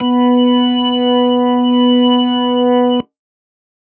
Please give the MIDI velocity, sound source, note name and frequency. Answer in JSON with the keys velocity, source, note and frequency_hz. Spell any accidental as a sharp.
{"velocity": 25, "source": "electronic", "note": "B3", "frequency_hz": 246.9}